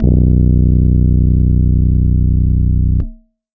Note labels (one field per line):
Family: keyboard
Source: electronic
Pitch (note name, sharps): B0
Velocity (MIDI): 25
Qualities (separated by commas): distorted